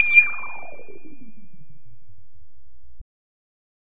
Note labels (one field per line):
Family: bass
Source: synthesizer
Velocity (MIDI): 100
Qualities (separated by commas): bright, distorted